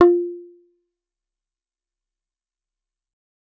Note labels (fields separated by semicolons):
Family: bass; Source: synthesizer; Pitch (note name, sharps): F4; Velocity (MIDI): 25; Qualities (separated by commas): fast decay, percussive